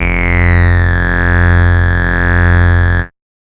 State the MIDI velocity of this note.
50